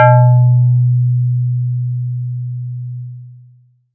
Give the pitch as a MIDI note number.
47